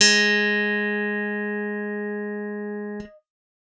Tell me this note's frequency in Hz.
207.7 Hz